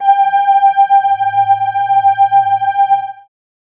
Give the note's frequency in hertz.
784 Hz